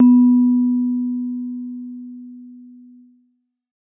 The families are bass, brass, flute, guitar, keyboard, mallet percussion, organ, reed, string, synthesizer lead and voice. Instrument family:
mallet percussion